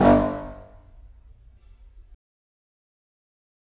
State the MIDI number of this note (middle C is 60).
31